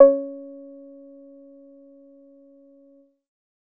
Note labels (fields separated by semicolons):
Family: bass; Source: synthesizer; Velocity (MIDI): 25; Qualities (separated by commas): dark, percussive